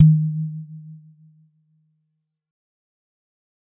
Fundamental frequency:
155.6 Hz